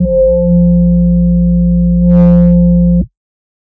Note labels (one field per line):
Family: bass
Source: synthesizer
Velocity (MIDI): 127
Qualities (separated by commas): dark